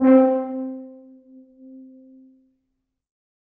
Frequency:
261.6 Hz